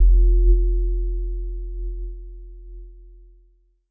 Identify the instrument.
electronic keyboard